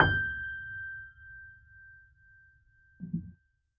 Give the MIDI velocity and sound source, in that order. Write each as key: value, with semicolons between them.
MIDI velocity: 25; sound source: acoustic